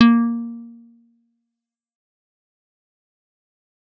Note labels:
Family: bass; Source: synthesizer; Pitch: A#3; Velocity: 127; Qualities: dark, fast decay

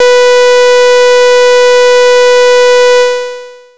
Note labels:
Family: bass; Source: synthesizer; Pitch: B4; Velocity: 50; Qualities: bright, distorted, long release

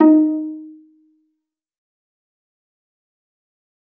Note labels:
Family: string; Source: acoustic; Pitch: D#4; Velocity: 100; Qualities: fast decay, reverb

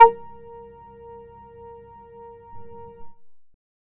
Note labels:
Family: bass; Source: synthesizer; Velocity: 50; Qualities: distorted, percussive

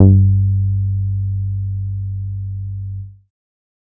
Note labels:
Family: bass; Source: synthesizer; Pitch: G2; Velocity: 50; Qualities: dark

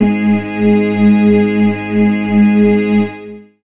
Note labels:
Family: organ; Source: electronic; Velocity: 75; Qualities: long release, reverb

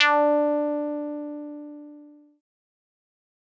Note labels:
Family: synthesizer lead; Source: synthesizer; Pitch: D4; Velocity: 100; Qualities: distorted, fast decay

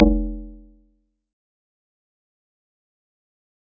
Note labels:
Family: mallet percussion; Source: acoustic; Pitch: F1; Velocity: 50; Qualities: fast decay, percussive

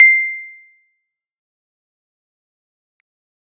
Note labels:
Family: keyboard; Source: electronic; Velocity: 100; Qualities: fast decay, percussive

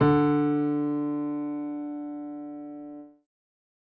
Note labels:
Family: keyboard; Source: acoustic; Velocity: 25

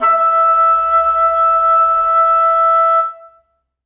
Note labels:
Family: reed; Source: acoustic; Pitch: E5; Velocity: 25; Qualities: reverb

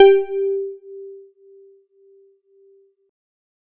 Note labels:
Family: keyboard; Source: electronic; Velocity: 75

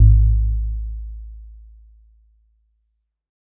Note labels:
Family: guitar; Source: synthesizer; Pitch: A1; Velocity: 25; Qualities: dark

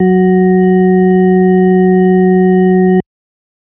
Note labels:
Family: organ; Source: electronic; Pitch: F#3; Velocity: 75

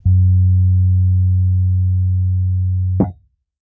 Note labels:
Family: keyboard; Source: electronic; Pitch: F#2; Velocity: 25; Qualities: dark

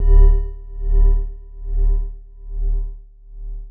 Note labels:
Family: mallet percussion; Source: electronic; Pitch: D1; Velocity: 75; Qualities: long release

